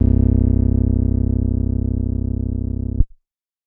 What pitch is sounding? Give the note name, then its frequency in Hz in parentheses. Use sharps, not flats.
C1 (32.7 Hz)